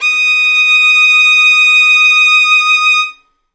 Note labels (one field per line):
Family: string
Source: acoustic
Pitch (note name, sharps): D#6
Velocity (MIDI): 50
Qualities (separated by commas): bright